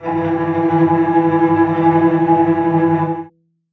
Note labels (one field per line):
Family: string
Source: acoustic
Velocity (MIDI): 25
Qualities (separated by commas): bright, non-linear envelope, reverb